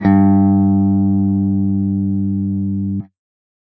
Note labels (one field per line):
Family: guitar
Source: electronic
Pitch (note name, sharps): G2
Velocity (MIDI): 50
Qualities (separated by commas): distorted